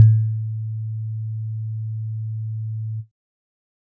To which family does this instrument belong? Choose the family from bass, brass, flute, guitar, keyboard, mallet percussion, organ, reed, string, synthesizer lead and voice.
keyboard